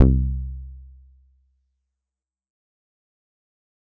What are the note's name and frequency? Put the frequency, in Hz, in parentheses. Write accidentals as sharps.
C2 (65.41 Hz)